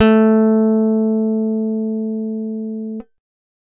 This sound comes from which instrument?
acoustic guitar